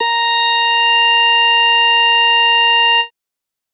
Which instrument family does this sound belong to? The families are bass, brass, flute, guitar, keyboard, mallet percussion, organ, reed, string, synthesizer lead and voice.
bass